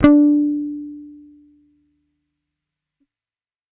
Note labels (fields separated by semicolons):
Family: bass; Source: electronic; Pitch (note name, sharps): D4; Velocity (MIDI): 127; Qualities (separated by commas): fast decay